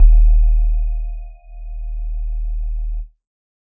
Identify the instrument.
synthesizer lead